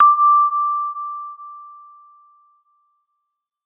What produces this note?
acoustic mallet percussion instrument